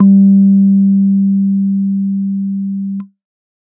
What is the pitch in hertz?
196 Hz